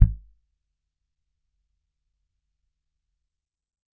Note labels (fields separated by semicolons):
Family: bass; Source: electronic; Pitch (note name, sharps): G#1; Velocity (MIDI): 25; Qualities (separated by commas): percussive